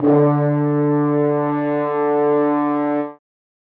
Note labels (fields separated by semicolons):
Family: brass; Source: acoustic; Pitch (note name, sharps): D3; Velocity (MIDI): 75; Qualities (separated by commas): reverb